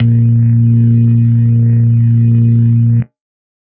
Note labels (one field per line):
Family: organ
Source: electronic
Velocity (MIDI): 127